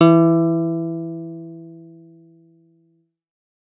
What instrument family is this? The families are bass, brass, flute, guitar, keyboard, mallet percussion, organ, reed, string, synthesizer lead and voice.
guitar